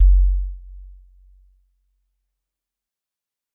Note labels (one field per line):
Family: mallet percussion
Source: acoustic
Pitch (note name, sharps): F#1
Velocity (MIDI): 50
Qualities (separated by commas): dark, fast decay